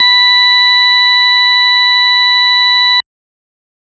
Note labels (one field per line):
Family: organ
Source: electronic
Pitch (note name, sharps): B5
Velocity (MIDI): 127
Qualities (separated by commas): bright, distorted